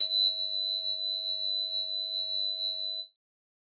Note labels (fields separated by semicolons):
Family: flute; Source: synthesizer; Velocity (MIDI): 127; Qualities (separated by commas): bright, distorted